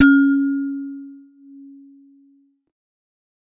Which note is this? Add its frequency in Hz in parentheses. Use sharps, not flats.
C#4 (277.2 Hz)